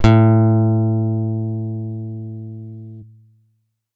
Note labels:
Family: guitar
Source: electronic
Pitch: A2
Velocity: 100

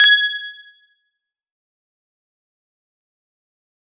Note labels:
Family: guitar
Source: electronic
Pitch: G#6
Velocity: 75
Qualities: fast decay, percussive

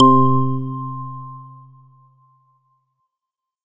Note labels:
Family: organ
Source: electronic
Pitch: C3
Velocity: 100

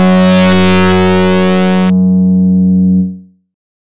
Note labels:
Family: bass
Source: synthesizer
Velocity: 127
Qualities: bright, distorted

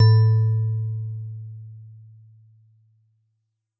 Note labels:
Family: mallet percussion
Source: acoustic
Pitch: A2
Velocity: 75

